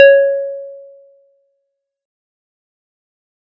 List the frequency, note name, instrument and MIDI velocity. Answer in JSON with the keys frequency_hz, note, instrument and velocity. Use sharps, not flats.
{"frequency_hz": 554.4, "note": "C#5", "instrument": "acoustic mallet percussion instrument", "velocity": 100}